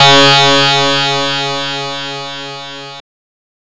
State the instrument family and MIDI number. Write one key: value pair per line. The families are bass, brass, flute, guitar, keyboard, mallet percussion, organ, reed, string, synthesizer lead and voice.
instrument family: guitar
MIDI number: 49